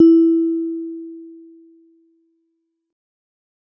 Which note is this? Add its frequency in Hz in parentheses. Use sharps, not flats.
E4 (329.6 Hz)